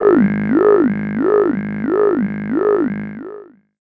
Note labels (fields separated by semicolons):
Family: voice; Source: synthesizer; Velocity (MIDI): 25; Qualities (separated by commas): long release, non-linear envelope, tempo-synced